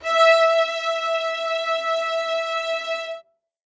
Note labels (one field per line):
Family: string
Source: acoustic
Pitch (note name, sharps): E5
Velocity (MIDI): 127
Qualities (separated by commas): reverb